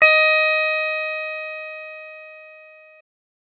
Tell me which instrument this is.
electronic keyboard